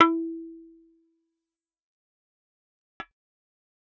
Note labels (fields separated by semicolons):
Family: bass; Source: synthesizer; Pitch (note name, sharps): E4; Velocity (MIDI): 100; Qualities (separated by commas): fast decay, percussive